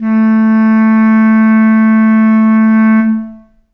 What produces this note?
acoustic reed instrument